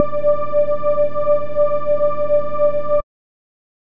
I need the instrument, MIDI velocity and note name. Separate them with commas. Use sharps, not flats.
synthesizer bass, 75, D5